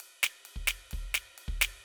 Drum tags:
punk
fill
128 BPM
4/4
ride, snare, kick

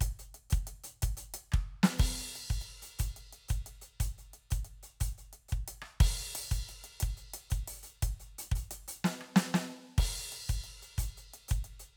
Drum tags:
rock
beat
120 BPM
4/4
crash, closed hi-hat, open hi-hat, snare, cross-stick, kick

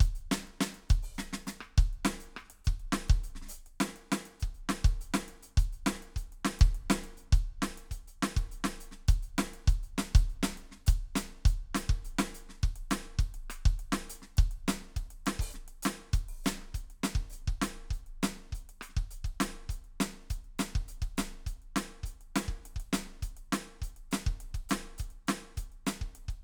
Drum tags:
rock
beat
102 BPM
3/4
closed hi-hat, open hi-hat, hi-hat pedal, snare, cross-stick, kick

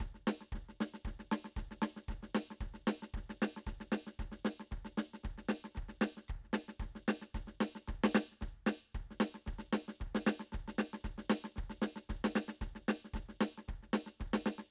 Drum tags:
country
beat
114 BPM
4/4
snare, cross-stick, kick

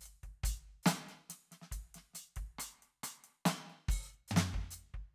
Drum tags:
half-time rock
beat
140 BPM
4/4
closed hi-hat, open hi-hat, hi-hat pedal, snare, cross-stick, high tom, kick

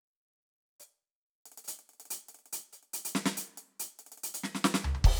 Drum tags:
hip-hop
fill
140 BPM
4/4
crash, closed hi-hat, hi-hat pedal, snare, floor tom, kick

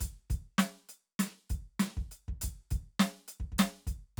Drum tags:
rock
beat
100 BPM
4/4
crash, closed hi-hat, snare, kick

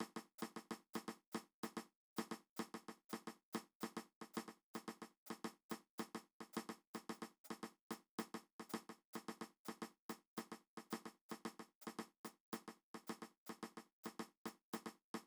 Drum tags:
Afro-Cuban rumba
beat
110 BPM
4/4
hi-hat pedal, cross-stick

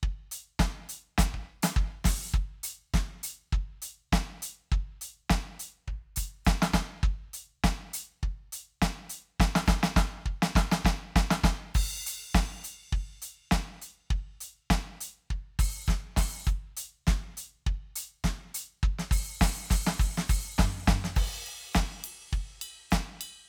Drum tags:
rock
beat
102 BPM
4/4
crash, ride, ride bell, closed hi-hat, open hi-hat, hi-hat pedal, snare, cross-stick, high tom, kick

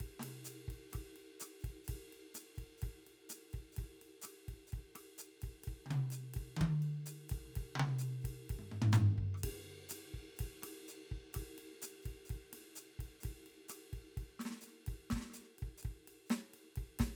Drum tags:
bossa nova
beat
127 BPM
4/4
ride, ride bell, hi-hat pedal, snare, cross-stick, high tom, mid tom, floor tom, kick

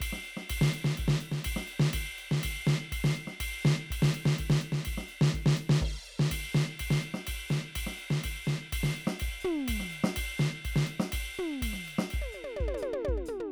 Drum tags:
calypso
beat
124 BPM
4/4
crash, ride, ride bell, hi-hat pedal, snare, high tom, mid tom, floor tom, kick

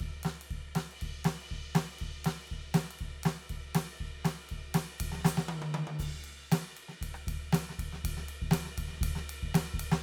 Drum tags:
rock
beat
120 BPM
4/4
crash, ride, hi-hat pedal, snare, cross-stick, high tom, kick

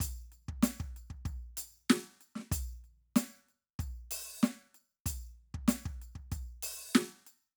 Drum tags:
funk
beat
95 BPM
4/4
percussion, snare, kick

